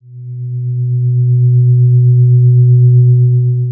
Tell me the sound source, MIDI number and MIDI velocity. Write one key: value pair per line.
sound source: electronic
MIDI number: 47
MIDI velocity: 50